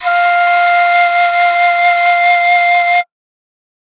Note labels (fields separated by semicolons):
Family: flute; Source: acoustic; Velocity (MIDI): 75